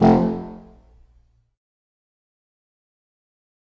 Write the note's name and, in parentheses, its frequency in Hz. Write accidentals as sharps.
F1 (43.65 Hz)